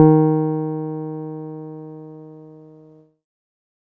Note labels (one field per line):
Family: keyboard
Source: electronic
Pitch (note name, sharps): D#3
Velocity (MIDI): 25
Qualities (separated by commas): dark